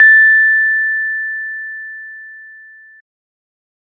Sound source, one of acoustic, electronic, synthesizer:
electronic